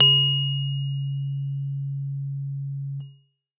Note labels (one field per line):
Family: keyboard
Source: acoustic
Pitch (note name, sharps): C#3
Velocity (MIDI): 50